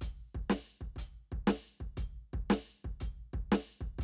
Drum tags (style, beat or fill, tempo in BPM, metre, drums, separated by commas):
rock, beat, 120 BPM, 4/4, closed hi-hat, snare, kick